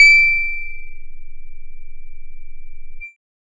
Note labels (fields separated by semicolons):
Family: bass; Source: synthesizer; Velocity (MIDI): 25; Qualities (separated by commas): distorted, multiphonic, tempo-synced